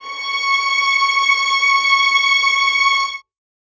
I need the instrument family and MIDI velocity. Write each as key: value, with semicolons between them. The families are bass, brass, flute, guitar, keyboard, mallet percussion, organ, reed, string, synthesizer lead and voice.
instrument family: string; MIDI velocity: 75